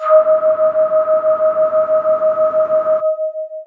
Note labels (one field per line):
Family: voice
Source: synthesizer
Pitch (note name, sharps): D#5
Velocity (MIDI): 75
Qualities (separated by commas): distorted, long release